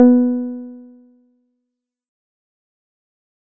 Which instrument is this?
synthesizer guitar